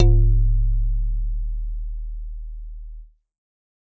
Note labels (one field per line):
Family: mallet percussion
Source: acoustic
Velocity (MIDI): 127